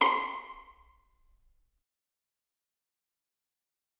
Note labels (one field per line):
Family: string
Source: acoustic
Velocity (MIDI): 127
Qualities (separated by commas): fast decay, percussive, reverb